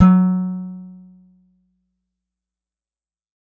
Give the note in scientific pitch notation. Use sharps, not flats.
F#3